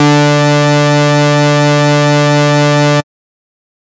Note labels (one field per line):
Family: bass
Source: synthesizer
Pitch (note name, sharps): D3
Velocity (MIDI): 50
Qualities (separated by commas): bright, distorted